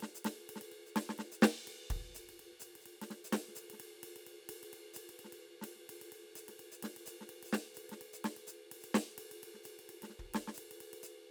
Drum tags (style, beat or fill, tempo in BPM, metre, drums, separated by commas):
linear jazz, beat, 128 BPM, 4/4, ride, hi-hat pedal, snare, kick